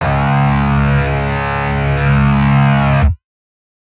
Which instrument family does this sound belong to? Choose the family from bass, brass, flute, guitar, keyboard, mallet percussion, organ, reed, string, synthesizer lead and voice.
guitar